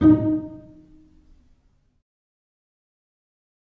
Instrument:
acoustic string instrument